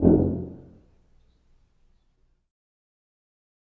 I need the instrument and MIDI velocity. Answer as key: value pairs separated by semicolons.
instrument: acoustic brass instrument; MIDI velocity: 25